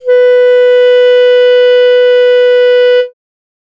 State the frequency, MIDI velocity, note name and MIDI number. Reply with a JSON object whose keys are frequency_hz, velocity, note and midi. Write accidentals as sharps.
{"frequency_hz": 493.9, "velocity": 50, "note": "B4", "midi": 71}